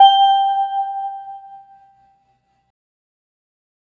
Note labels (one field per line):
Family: organ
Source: electronic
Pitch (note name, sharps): G5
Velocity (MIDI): 100